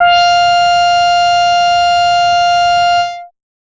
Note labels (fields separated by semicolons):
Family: bass; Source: synthesizer; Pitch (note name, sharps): F5; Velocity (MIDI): 127; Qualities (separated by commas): bright, distorted